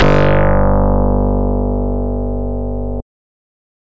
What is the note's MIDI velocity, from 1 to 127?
127